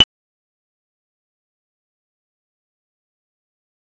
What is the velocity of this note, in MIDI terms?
25